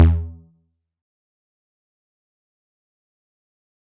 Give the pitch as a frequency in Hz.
82.41 Hz